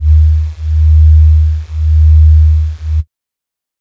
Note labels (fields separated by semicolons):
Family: flute; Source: synthesizer; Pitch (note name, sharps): D#2; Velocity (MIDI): 100; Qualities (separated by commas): dark